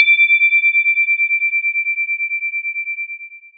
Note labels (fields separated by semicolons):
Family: guitar; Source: synthesizer; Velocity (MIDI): 25; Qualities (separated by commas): bright, long release